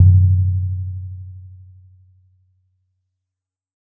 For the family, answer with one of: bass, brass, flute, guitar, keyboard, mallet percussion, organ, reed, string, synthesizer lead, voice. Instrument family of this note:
mallet percussion